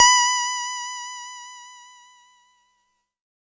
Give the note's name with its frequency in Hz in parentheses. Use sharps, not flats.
B5 (987.8 Hz)